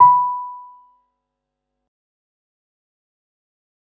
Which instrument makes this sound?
electronic keyboard